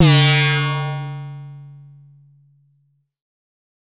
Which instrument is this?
synthesizer bass